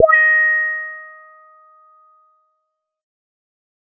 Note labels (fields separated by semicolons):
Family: bass; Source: synthesizer; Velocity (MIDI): 100